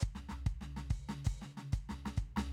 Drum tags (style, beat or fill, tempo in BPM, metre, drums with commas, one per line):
Brazilian baião
fill
95 BPM
4/4
hi-hat pedal, snare, high tom, floor tom, kick